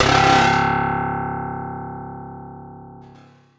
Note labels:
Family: guitar; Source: synthesizer; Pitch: C#1; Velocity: 127; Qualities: bright

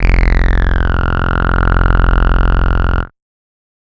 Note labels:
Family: bass; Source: synthesizer; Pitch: F0; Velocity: 75; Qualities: bright, distorted, multiphonic

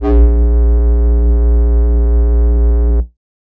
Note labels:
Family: flute; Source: synthesizer; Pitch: A#1; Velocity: 100; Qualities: distorted

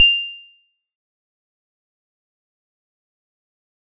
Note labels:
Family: mallet percussion; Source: acoustic; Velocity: 75; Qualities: bright, fast decay, percussive

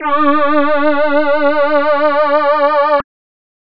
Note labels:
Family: voice; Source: synthesizer; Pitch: D4; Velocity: 100

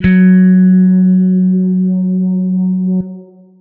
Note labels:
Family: guitar; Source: electronic; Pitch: F#3; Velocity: 75; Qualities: distorted, long release

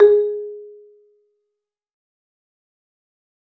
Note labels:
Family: mallet percussion; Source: acoustic; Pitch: G#4; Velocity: 100; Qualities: dark, fast decay, percussive, reverb

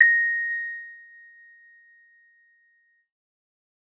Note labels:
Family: keyboard; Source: electronic; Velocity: 25

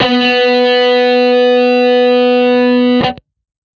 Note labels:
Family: guitar; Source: electronic; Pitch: B3; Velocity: 100; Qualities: distorted

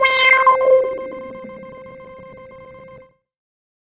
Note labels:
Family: bass; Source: synthesizer; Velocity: 25; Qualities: distorted, non-linear envelope

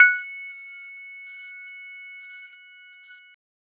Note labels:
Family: mallet percussion; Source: acoustic; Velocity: 50; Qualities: multiphonic

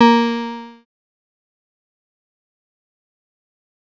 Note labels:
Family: synthesizer lead; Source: synthesizer; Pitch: A#3; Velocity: 100; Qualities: distorted, fast decay

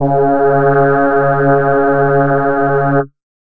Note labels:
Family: voice; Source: synthesizer; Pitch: C#3; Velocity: 25; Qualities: multiphonic

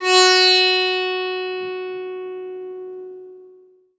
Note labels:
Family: guitar; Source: acoustic; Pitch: F#4; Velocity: 25; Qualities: bright, long release, reverb

